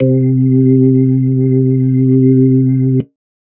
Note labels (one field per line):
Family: organ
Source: electronic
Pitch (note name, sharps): C3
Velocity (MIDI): 100